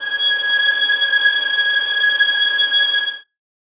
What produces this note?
acoustic string instrument